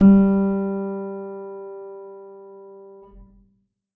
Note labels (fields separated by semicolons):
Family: keyboard; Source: acoustic; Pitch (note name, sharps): G3; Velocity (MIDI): 75; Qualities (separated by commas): reverb